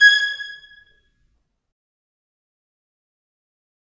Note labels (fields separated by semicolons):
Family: string; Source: acoustic; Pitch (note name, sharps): G#6; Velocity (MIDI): 75; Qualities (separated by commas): bright, fast decay, percussive, reverb